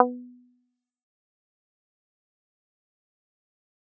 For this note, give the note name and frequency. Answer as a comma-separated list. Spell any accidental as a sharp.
B3, 246.9 Hz